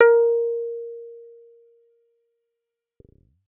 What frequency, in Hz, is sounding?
466.2 Hz